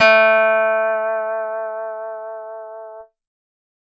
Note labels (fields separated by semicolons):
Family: guitar; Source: acoustic; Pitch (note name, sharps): A3; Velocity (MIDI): 127